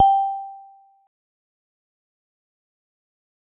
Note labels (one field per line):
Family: mallet percussion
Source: acoustic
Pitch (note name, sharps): G5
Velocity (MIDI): 50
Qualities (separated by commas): fast decay, percussive